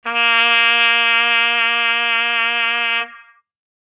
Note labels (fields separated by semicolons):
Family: brass; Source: acoustic; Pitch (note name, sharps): A#3; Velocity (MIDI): 100; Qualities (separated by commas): distorted